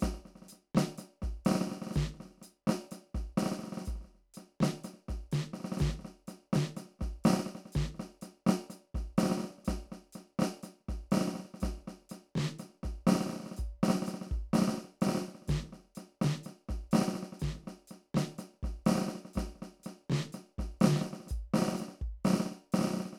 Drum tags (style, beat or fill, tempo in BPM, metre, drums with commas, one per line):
New Orleans second line
beat
124 BPM
4/4
hi-hat pedal, snare, kick